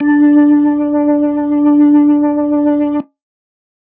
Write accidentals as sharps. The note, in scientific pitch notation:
D4